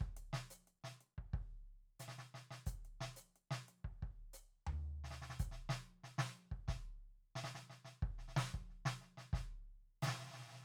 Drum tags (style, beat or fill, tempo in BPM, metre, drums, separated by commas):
folk rock, beat, 90 BPM, 4/4, closed hi-hat, hi-hat pedal, snare, floor tom, kick